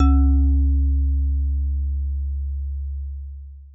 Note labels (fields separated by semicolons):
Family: mallet percussion; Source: acoustic; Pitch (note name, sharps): C#2; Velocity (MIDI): 100; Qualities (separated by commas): long release